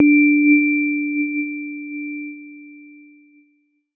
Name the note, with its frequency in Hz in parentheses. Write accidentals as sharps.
D4 (293.7 Hz)